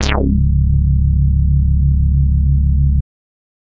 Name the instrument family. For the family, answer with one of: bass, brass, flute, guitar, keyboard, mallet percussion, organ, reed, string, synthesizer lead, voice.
bass